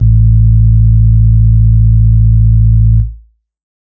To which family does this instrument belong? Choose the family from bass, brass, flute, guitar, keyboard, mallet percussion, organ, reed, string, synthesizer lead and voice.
organ